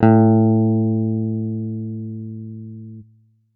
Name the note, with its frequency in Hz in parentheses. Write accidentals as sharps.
A2 (110 Hz)